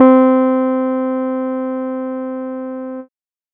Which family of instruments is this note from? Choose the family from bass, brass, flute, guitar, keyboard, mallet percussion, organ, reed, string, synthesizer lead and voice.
keyboard